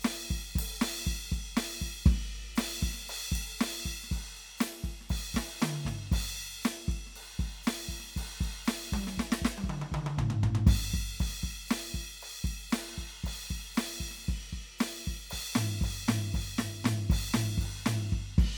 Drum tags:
rock, beat, 118 BPM, 4/4, crash, hi-hat pedal, snare, high tom, mid tom, floor tom, kick

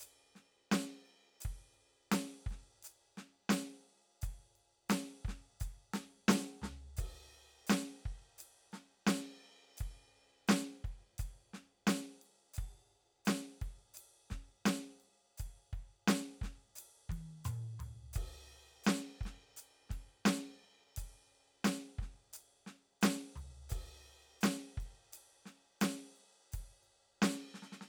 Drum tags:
rock, beat, 86 BPM, 4/4, crash, ride, hi-hat pedal, snare, high tom, mid tom, floor tom, kick

